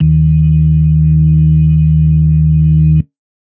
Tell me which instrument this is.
electronic organ